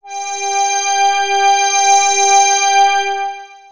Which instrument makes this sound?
synthesizer lead